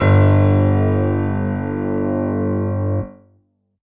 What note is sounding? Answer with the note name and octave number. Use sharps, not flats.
G1